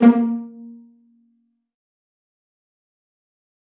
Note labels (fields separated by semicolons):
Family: string; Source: acoustic; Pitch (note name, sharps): A#3; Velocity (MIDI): 100; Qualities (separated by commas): dark, fast decay, percussive, reverb